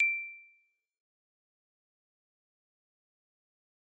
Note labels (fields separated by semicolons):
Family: mallet percussion; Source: acoustic; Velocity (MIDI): 50; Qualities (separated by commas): fast decay, percussive